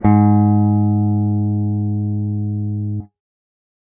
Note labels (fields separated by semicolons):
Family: guitar; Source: electronic; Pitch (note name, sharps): G#2; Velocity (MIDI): 50